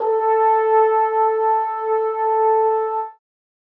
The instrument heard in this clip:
acoustic brass instrument